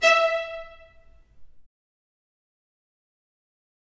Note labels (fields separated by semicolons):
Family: string; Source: acoustic; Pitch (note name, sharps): E5; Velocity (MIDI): 127; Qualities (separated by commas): fast decay, reverb